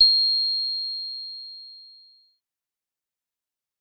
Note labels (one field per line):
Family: bass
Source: synthesizer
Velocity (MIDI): 100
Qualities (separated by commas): bright, distorted, fast decay